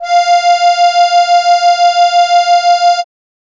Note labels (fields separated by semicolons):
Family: keyboard; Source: acoustic; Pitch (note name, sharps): F5; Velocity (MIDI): 100; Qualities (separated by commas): bright